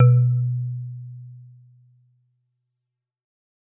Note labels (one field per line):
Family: mallet percussion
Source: acoustic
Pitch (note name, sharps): B2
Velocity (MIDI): 75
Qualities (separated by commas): dark, reverb